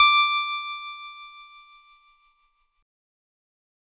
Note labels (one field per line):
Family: keyboard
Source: electronic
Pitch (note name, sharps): D6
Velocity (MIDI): 25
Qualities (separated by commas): bright, distorted